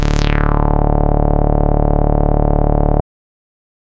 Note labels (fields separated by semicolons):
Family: bass; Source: synthesizer; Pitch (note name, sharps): D1; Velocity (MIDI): 127; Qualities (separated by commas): distorted